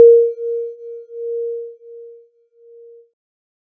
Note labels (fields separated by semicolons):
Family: keyboard; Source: synthesizer; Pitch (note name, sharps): A#4; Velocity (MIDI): 25